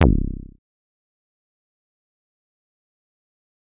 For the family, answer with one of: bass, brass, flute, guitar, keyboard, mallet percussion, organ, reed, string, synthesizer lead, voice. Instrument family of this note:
bass